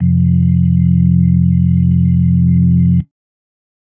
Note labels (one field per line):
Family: organ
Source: electronic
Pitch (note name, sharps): F1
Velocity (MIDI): 75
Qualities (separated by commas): dark